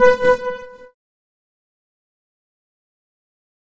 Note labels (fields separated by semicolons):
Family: keyboard; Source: electronic; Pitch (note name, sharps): B4; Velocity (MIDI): 25; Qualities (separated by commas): distorted, fast decay, non-linear envelope